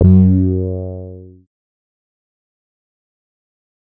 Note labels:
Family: bass; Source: synthesizer; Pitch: F#2; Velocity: 25; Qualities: distorted, fast decay

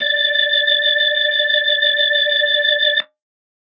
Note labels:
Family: organ; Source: electronic; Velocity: 100; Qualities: bright

